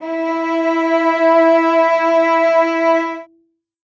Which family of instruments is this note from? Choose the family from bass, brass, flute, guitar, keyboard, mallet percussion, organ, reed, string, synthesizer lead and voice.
string